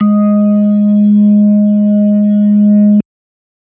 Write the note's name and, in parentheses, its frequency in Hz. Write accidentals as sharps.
G#3 (207.7 Hz)